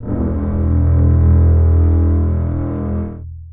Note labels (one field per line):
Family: string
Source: acoustic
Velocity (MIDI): 25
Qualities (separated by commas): long release, reverb